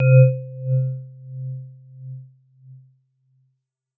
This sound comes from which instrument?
acoustic mallet percussion instrument